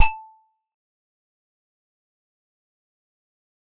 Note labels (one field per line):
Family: keyboard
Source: acoustic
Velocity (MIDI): 25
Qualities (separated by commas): fast decay, percussive